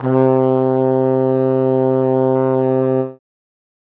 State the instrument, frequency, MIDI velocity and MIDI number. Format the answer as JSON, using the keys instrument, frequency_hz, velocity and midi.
{"instrument": "acoustic brass instrument", "frequency_hz": 130.8, "velocity": 25, "midi": 48}